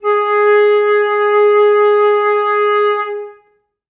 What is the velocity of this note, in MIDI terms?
50